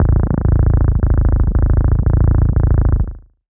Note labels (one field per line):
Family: bass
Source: synthesizer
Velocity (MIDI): 127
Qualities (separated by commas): distorted, tempo-synced